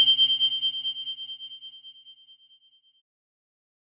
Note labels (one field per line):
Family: keyboard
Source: electronic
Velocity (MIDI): 100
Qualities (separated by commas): bright